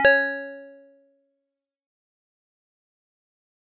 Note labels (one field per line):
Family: mallet percussion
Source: acoustic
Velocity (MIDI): 100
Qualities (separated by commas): dark, fast decay, multiphonic, percussive